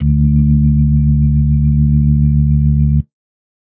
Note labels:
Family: organ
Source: electronic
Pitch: D2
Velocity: 100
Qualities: dark

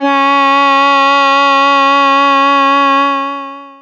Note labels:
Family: voice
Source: synthesizer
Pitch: C#4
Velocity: 75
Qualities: distorted, long release

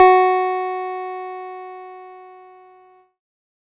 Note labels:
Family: keyboard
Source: electronic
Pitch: F#4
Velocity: 50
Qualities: distorted

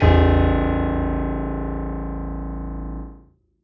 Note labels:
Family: keyboard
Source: acoustic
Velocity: 100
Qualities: reverb

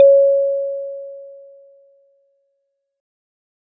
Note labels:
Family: mallet percussion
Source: acoustic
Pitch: C#5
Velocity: 50

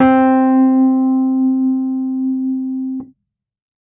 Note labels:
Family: keyboard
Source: electronic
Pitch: C4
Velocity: 127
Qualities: dark

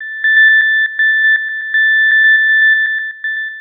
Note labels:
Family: synthesizer lead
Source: synthesizer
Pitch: A6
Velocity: 25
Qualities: long release, tempo-synced

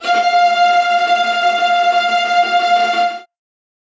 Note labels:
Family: string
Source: acoustic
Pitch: F5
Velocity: 127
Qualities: bright, non-linear envelope, reverb

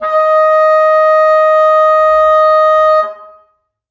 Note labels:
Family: reed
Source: acoustic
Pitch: D#5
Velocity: 75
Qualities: reverb

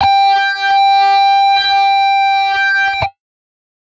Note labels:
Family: guitar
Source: electronic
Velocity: 75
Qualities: bright, distorted

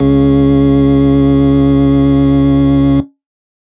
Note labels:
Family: organ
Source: electronic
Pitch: C#2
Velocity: 25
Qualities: distorted

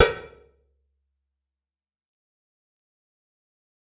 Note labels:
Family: guitar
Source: electronic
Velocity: 127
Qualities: bright, fast decay, percussive, reverb

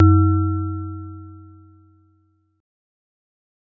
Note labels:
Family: mallet percussion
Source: acoustic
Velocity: 75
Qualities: dark, fast decay

